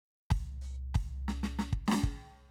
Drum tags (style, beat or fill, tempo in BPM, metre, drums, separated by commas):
funk, fill, 95 BPM, 4/4, closed hi-hat, open hi-hat, hi-hat pedal, snare, floor tom, kick